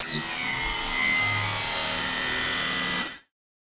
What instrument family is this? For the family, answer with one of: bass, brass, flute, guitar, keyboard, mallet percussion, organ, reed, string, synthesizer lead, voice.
synthesizer lead